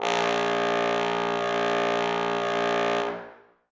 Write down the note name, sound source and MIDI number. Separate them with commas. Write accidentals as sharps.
A#1, acoustic, 34